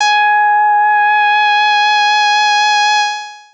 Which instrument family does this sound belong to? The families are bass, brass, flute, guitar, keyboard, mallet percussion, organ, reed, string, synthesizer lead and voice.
bass